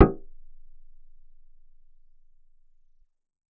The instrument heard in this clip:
synthesizer bass